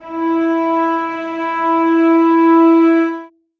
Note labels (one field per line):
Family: string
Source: acoustic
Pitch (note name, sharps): E4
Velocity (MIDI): 25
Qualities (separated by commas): reverb